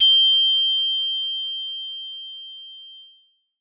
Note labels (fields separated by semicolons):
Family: bass; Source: synthesizer; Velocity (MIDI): 75; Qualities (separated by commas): bright, distorted